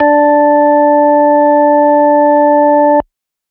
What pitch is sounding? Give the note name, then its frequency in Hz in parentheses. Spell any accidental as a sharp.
D4 (293.7 Hz)